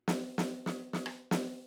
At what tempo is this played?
120 BPM